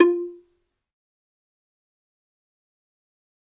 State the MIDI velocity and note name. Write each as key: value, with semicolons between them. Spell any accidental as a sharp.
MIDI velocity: 100; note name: F4